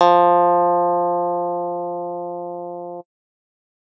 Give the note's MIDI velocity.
100